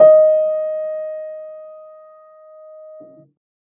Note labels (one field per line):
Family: keyboard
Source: acoustic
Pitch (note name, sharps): D#5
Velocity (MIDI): 25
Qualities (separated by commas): reverb